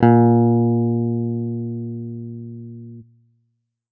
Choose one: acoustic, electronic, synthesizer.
electronic